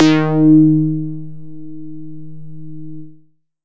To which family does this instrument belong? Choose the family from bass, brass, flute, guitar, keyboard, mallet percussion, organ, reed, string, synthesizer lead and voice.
bass